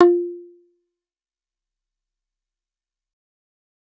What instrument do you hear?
synthesizer bass